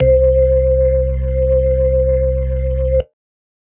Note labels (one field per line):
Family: organ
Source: electronic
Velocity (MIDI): 50